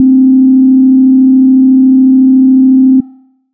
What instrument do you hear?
synthesizer bass